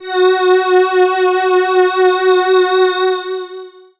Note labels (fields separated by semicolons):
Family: voice; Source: synthesizer; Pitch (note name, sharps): F#4; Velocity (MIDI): 50; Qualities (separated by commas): bright, distorted, long release